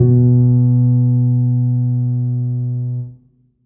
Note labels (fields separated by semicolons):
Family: keyboard; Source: acoustic; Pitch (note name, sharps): B2; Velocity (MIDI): 25; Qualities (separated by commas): reverb